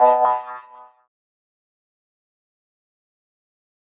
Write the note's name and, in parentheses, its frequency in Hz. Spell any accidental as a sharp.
B2 (123.5 Hz)